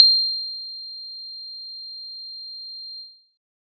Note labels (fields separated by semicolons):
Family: guitar; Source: synthesizer; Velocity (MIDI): 127